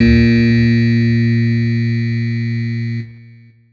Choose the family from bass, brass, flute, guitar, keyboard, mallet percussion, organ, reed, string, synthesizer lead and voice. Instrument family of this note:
keyboard